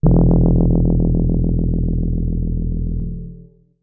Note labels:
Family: keyboard; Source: electronic; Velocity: 25; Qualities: dark, distorted, long release

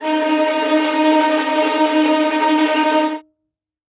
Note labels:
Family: string; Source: acoustic; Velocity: 127; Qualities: bright, non-linear envelope, reverb

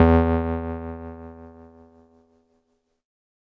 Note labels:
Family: keyboard; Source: electronic; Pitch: E2; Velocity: 100; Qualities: distorted

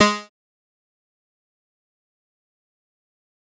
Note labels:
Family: bass; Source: synthesizer; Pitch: G#3; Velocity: 127; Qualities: bright, distorted, fast decay, percussive

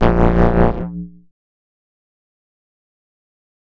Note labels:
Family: bass; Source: synthesizer; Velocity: 25; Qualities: distorted, fast decay, multiphonic

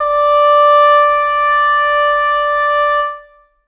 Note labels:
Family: reed; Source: acoustic; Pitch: D5; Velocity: 127; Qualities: reverb

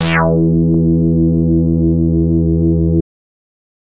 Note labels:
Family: bass; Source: synthesizer; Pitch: E2; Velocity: 50; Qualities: distorted

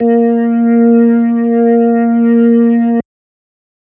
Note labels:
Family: organ; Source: electronic; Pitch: A#3; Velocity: 127; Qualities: distorted

